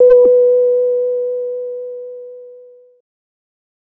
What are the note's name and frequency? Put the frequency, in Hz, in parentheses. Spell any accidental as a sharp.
B4 (493.9 Hz)